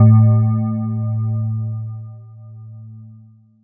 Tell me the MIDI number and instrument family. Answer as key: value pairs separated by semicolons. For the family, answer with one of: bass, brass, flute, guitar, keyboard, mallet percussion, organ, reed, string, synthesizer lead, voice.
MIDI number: 45; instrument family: mallet percussion